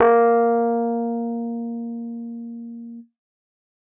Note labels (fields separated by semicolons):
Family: keyboard; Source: electronic; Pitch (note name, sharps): A#3; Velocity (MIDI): 127